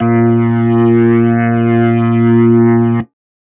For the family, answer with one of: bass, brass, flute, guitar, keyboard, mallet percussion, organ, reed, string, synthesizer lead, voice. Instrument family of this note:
organ